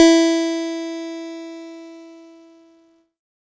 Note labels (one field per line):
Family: keyboard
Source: electronic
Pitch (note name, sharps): E4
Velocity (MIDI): 75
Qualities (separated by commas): bright, distorted